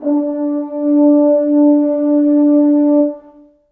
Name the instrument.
acoustic brass instrument